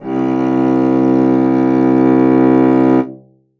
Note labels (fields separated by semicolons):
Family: string; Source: acoustic; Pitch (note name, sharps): C2; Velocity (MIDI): 25; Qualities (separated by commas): reverb